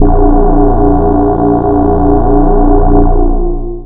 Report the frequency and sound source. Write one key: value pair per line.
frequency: 29.14 Hz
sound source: synthesizer